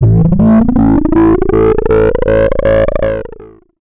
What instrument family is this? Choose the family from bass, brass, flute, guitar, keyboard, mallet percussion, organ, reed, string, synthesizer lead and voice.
bass